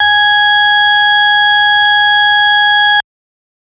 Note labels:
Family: organ; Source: electronic; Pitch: G#5; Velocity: 100

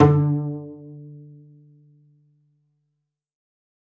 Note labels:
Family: string; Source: acoustic; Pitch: D3; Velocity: 127; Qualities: dark, reverb

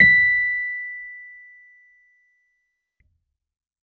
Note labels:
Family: keyboard; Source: electronic; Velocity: 100

